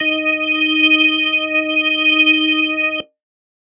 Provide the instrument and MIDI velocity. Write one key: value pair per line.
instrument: electronic organ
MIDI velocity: 100